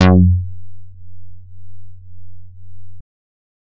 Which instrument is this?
synthesizer bass